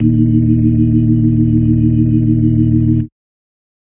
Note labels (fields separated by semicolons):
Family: organ; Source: electronic; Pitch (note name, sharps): D#1; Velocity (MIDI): 50